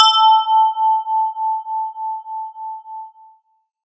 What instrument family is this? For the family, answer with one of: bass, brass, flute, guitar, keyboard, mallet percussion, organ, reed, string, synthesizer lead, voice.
guitar